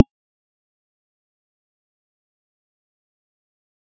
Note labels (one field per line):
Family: mallet percussion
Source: acoustic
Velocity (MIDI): 25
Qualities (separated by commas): fast decay, percussive